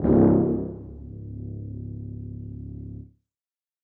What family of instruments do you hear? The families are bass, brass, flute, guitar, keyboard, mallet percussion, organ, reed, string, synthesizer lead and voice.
brass